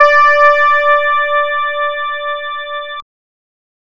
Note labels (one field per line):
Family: bass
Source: synthesizer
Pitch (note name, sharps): D5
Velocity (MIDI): 25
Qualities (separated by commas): distorted, multiphonic